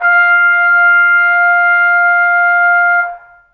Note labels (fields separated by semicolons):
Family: brass; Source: acoustic; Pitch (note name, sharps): F5; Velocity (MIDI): 25; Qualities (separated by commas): reverb